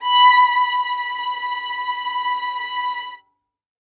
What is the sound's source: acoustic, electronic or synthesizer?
acoustic